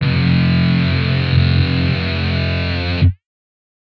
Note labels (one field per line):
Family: guitar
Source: electronic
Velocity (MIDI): 127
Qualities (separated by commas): bright, distorted